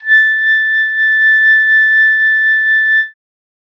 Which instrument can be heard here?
acoustic flute